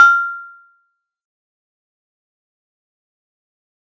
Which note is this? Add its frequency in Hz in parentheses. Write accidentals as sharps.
F6 (1397 Hz)